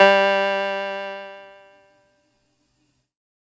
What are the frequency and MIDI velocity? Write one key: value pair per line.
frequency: 196 Hz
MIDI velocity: 127